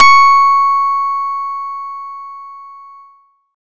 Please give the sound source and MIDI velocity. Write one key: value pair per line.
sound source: acoustic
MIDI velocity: 75